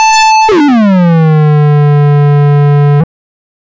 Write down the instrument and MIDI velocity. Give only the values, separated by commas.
synthesizer bass, 127